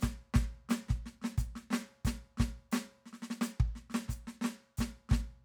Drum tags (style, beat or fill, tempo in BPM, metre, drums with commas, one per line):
march
beat
176 BPM
4/4
hi-hat pedal, snare, kick